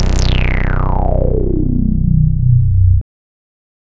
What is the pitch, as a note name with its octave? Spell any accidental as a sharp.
B0